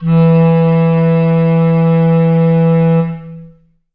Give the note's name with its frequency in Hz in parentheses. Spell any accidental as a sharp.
E3 (164.8 Hz)